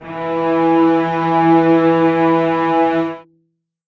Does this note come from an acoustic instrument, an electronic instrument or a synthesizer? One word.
acoustic